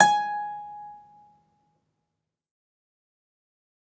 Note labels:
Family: guitar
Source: acoustic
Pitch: G#5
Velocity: 100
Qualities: fast decay, reverb

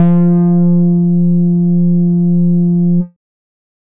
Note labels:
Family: bass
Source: synthesizer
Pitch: F3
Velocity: 25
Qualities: distorted, multiphonic, tempo-synced

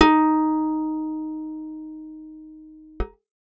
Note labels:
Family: guitar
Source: acoustic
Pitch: D#4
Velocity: 127

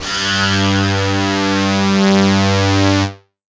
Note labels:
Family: guitar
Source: electronic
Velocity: 100

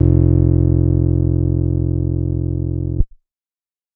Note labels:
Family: keyboard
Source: electronic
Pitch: F1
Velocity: 75

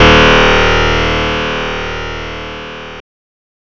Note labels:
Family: guitar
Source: synthesizer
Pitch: D#1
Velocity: 75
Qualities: bright, distorted

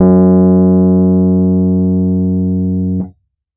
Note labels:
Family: keyboard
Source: electronic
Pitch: F#2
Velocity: 75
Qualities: dark, distorted

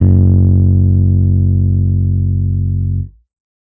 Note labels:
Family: keyboard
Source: electronic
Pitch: F#1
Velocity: 100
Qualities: distorted

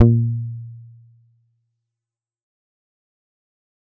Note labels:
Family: bass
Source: synthesizer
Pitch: A#2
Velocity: 75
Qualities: dark, distorted, fast decay

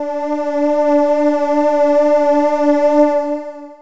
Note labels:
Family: voice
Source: synthesizer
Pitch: D4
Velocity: 75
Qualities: distorted, long release

